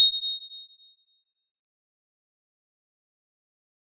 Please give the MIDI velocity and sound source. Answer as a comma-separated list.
50, acoustic